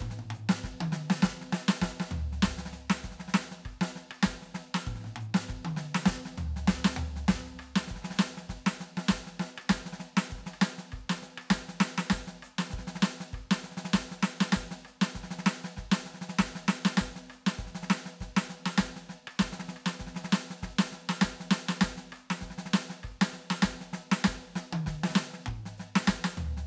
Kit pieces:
hi-hat pedal, snare, cross-stick, high tom, mid tom, floor tom and kick